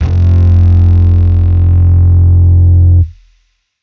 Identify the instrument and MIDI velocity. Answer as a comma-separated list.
electronic bass, 25